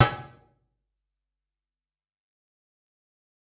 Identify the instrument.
electronic guitar